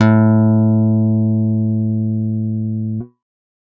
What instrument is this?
electronic guitar